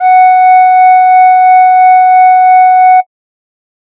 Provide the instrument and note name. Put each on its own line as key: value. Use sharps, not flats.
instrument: synthesizer flute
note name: F#5